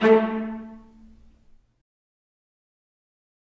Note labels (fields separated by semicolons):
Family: string; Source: acoustic; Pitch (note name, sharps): A3; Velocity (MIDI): 25; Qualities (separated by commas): fast decay, reverb